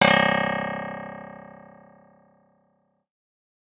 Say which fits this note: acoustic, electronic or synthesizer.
acoustic